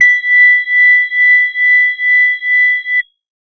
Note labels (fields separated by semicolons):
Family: organ; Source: electronic; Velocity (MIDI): 100